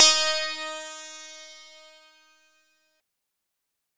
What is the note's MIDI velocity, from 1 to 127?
100